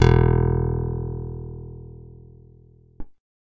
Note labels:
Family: keyboard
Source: electronic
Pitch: E1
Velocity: 25

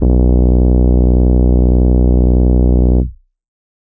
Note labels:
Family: organ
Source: electronic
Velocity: 127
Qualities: distorted

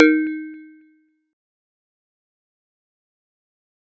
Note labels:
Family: mallet percussion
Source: acoustic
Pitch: D#4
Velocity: 50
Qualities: fast decay, percussive

